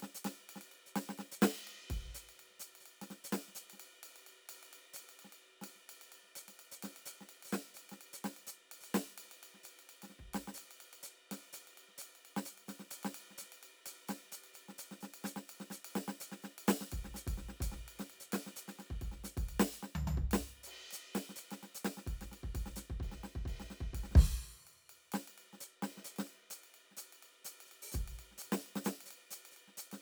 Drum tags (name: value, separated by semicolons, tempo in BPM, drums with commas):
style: linear jazz; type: beat; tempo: 128 BPM; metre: 4/4; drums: crash, ride, open hi-hat, hi-hat pedal, snare, floor tom, kick